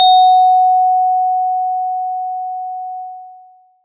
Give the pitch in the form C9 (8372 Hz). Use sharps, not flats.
F#5 (740 Hz)